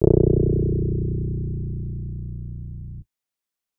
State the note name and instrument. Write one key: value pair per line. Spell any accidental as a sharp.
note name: A#0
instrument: electronic keyboard